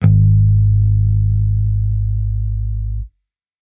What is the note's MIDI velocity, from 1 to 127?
75